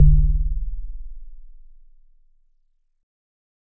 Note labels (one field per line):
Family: organ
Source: electronic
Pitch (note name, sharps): D0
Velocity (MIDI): 25